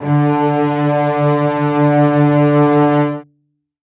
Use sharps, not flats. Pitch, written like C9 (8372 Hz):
D3 (146.8 Hz)